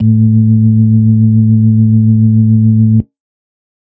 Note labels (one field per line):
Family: organ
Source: electronic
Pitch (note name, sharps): A2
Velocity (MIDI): 75